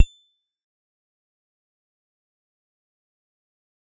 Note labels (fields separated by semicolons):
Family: guitar; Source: electronic; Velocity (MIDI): 25; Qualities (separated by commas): bright, fast decay, percussive, reverb